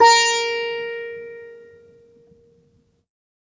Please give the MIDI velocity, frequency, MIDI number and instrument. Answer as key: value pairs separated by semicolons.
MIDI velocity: 25; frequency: 466.2 Hz; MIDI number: 70; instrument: acoustic guitar